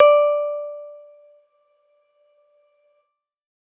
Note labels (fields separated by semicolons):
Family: keyboard; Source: electronic; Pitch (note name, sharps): D5; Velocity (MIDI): 127